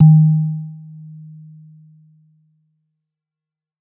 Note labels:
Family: mallet percussion; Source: acoustic; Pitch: D#3; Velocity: 100; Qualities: dark, non-linear envelope

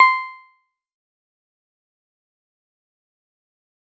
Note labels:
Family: guitar; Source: synthesizer; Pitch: C6; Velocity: 50; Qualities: fast decay, percussive

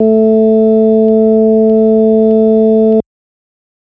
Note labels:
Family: organ; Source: electronic; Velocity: 100

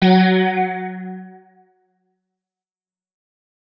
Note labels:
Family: guitar; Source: electronic; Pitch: F#3; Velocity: 127; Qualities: fast decay

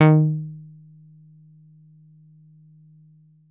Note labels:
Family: guitar; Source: synthesizer; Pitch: D#3; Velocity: 100; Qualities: percussive

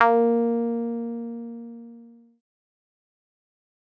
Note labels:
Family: synthesizer lead; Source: synthesizer; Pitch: A#3; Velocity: 25; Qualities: distorted, fast decay

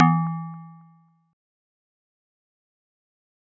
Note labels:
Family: mallet percussion; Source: acoustic; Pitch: E3; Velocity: 25; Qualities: fast decay

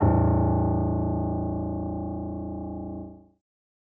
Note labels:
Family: keyboard; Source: acoustic; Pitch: A0; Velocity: 75

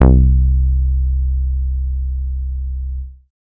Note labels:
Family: bass; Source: synthesizer; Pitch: C2; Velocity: 100; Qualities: dark

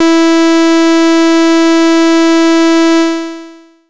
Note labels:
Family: bass; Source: synthesizer; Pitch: E4; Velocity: 75; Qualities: bright, distorted, long release

